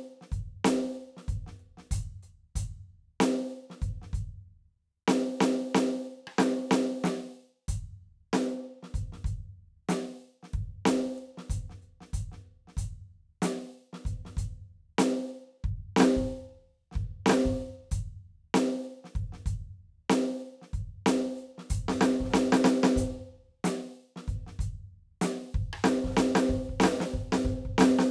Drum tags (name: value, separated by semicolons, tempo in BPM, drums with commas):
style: hip-hop; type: beat; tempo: 94 BPM; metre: 4/4; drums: crash, closed hi-hat, hi-hat pedal, snare, cross-stick, kick